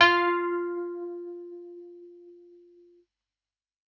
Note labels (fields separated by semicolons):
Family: keyboard; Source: electronic; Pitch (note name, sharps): F4; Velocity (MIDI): 127